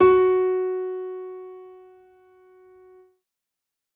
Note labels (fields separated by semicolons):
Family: keyboard; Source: acoustic; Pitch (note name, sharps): F#4; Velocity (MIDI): 100